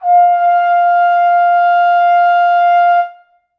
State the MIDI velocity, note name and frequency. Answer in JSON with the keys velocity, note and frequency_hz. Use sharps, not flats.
{"velocity": 100, "note": "F5", "frequency_hz": 698.5}